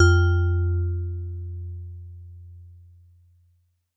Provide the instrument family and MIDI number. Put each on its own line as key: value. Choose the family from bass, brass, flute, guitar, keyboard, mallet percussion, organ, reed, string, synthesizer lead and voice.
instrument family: mallet percussion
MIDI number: 41